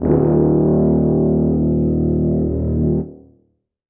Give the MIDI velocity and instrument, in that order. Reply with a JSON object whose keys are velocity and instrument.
{"velocity": 127, "instrument": "acoustic brass instrument"}